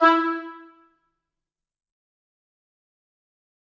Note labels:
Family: reed; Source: acoustic; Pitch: E4; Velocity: 127; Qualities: fast decay, percussive, reverb

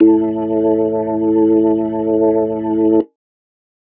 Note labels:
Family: organ; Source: electronic; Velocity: 25

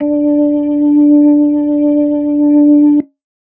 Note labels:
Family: organ; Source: electronic; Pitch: D4; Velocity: 127; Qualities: dark

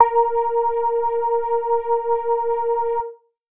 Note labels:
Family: keyboard; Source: electronic; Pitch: A#4; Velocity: 75; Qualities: distorted

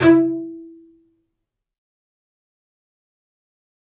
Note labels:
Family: string; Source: acoustic; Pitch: E4; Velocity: 127; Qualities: fast decay, percussive, reverb

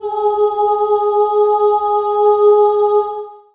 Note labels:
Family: voice; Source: acoustic; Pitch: G#4; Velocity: 25; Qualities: reverb

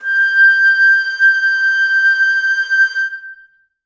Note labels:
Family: flute; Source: acoustic; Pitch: G6; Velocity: 100; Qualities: long release, reverb

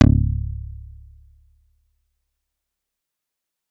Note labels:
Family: bass; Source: synthesizer; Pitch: C#1; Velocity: 127; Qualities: distorted, fast decay

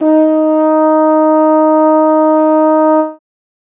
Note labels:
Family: brass; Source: acoustic; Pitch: D#4; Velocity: 25

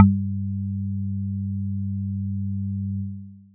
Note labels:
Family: mallet percussion; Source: acoustic; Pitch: G2; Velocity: 50

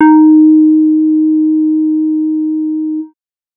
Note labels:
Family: bass; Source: synthesizer; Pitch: D#4; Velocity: 127

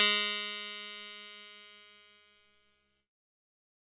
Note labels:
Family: keyboard; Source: electronic; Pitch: G#3; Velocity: 25; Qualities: bright, distorted

